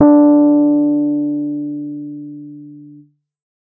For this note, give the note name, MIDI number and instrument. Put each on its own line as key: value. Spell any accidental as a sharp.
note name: D4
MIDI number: 62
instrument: electronic keyboard